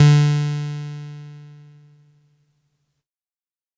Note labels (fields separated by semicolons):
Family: keyboard; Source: electronic; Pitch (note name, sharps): D3; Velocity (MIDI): 25; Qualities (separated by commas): bright, distorted